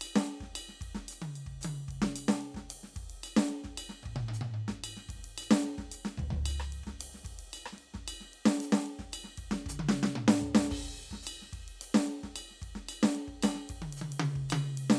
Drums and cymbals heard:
crash, ride, ride bell, hi-hat pedal, snare, cross-stick, high tom, mid tom, floor tom and kick